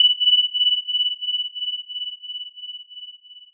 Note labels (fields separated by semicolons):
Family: mallet percussion; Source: electronic; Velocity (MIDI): 100; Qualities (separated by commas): bright, long release